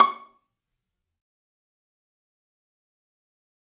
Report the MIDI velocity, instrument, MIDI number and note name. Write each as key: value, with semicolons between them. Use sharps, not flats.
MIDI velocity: 100; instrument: acoustic string instrument; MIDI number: 85; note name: C#6